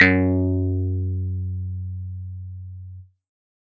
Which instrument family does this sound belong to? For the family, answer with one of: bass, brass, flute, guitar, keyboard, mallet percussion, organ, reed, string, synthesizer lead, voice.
keyboard